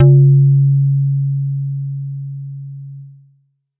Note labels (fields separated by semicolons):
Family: bass; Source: synthesizer; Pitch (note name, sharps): C#3; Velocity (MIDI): 127; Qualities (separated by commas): distorted